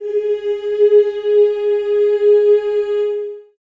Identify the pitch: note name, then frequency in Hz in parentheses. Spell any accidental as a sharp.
G#4 (415.3 Hz)